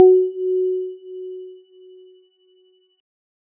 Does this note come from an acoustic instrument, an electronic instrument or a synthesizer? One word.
electronic